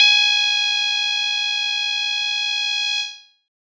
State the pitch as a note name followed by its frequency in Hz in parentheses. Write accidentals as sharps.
G#5 (830.6 Hz)